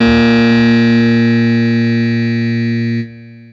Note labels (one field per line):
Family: keyboard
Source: electronic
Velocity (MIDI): 127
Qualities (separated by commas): bright, distorted, long release